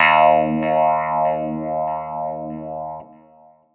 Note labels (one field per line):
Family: keyboard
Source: electronic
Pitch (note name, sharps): D#2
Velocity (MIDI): 100